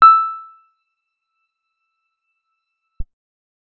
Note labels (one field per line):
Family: guitar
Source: acoustic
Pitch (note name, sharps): E6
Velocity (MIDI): 25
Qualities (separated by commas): percussive